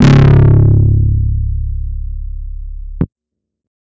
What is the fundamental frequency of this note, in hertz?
34.65 Hz